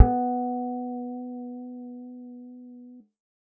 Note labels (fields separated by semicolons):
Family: bass; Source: synthesizer; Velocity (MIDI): 50; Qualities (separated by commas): dark, reverb